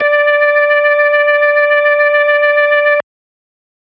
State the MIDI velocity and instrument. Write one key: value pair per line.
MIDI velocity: 25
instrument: electronic organ